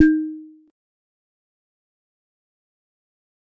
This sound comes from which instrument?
acoustic mallet percussion instrument